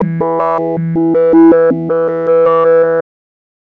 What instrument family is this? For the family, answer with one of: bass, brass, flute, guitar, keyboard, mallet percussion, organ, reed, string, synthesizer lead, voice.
bass